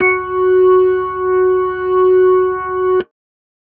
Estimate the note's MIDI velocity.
50